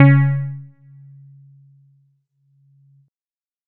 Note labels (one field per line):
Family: keyboard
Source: electronic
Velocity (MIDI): 100